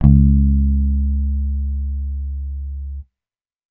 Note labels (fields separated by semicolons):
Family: bass; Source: electronic; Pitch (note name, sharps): C#2; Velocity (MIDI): 25